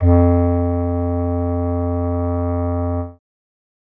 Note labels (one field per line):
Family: reed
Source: acoustic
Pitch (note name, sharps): F2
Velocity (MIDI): 25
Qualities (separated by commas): dark